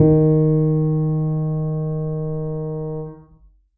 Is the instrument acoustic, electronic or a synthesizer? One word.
acoustic